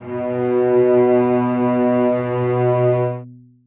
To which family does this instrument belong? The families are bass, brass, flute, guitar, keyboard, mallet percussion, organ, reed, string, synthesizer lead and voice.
string